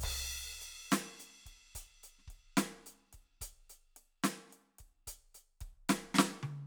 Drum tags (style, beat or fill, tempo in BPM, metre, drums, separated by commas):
blues shuffle, beat, 72 BPM, 4/4, crash, closed hi-hat, open hi-hat, hi-hat pedal, snare, high tom, kick